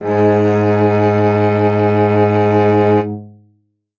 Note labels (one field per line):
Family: string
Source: acoustic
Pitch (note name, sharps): G#2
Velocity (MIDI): 100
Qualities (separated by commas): reverb